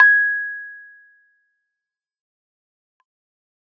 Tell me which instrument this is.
electronic keyboard